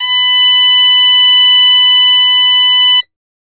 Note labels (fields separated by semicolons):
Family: flute; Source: acoustic; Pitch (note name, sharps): B5; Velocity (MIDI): 100; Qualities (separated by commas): bright, reverb